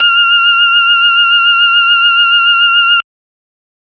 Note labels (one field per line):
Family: organ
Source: electronic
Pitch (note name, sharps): F6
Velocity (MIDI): 127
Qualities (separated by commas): bright